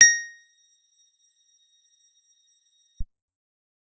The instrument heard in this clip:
acoustic guitar